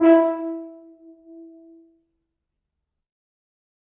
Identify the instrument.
acoustic brass instrument